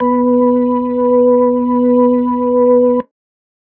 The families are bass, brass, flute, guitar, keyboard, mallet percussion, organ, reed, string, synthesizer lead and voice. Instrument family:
organ